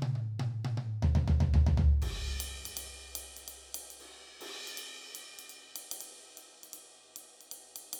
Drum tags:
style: jazz; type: beat; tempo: 120 BPM; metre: 4/4; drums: ride, ride bell, mid tom, floor tom, kick

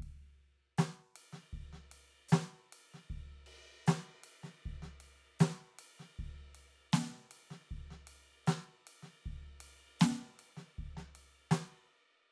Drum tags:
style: country; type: beat; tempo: 78 BPM; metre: 4/4; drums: ride, ride bell, hi-hat pedal, snare, kick

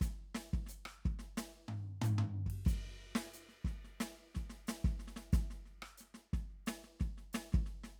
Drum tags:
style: folk rock; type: beat; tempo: 90 BPM; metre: 4/4; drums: crash, ride, hi-hat pedal, snare, cross-stick, floor tom, kick

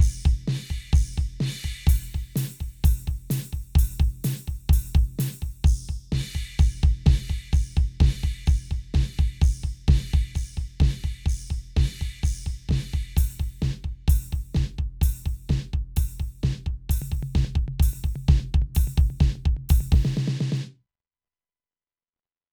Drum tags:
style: rock; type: beat; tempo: 128 BPM; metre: 4/4; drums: crash, open hi-hat, hi-hat pedal, snare, floor tom, kick

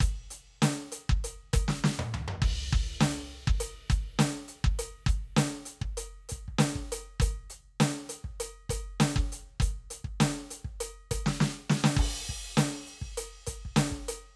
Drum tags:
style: rock; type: beat; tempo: 100 BPM; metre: 4/4; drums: crash, ride, closed hi-hat, snare, high tom, mid tom, floor tom, kick

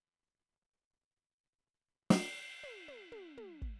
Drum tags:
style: indie rock; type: fill; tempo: 63 BPM; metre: 4/4; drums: ride, snare, high tom, mid tom, kick

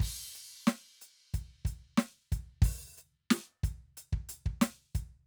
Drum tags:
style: rock; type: beat; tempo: 90 BPM; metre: 4/4; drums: crash, closed hi-hat, open hi-hat, hi-hat pedal, snare, kick

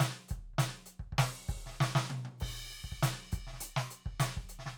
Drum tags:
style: rock; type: beat; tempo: 100 BPM; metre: 4/4; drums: crash, closed hi-hat, open hi-hat, hi-hat pedal, snare, high tom, kick

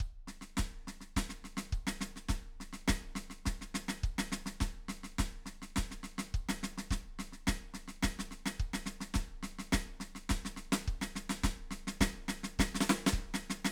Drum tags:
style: rock; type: beat; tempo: 105 BPM; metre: 4/4; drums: open hi-hat, snare, kick

